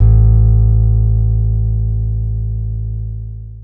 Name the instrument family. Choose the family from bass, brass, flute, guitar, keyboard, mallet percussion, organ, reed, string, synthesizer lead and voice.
guitar